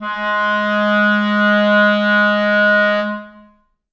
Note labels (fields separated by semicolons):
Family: reed; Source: acoustic; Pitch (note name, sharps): G#3; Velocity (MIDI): 127; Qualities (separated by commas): long release, reverb